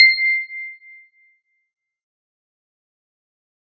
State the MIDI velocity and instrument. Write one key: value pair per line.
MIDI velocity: 100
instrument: synthesizer guitar